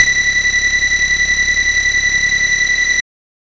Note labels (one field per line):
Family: bass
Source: synthesizer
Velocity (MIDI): 127